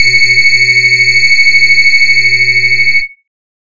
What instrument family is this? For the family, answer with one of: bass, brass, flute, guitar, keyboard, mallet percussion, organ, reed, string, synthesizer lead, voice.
bass